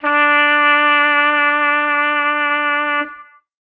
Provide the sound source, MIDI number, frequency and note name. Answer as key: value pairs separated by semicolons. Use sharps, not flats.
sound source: acoustic; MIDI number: 62; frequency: 293.7 Hz; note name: D4